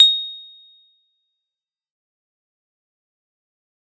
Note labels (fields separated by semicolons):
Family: keyboard; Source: electronic; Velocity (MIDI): 75; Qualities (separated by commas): bright, fast decay, percussive